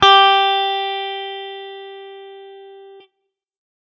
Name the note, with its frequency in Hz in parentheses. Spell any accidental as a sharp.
G4 (392 Hz)